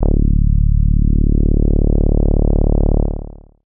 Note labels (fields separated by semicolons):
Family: bass; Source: synthesizer; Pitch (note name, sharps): D1; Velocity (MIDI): 50; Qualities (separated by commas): distorted, long release